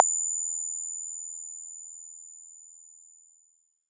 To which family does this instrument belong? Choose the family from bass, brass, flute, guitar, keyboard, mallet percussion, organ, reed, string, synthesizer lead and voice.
mallet percussion